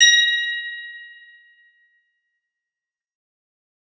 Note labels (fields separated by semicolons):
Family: guitar; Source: acoustic; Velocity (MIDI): 25; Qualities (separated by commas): bright, fast decay